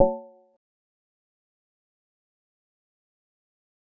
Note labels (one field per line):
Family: mallet percussion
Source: synthesizer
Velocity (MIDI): 25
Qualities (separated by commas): fast decay, multiphonic, percussive